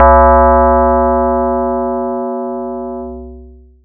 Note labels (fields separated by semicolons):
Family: mallet percussion; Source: acoustic; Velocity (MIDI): 127; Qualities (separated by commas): distorted, long release